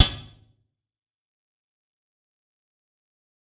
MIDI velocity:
127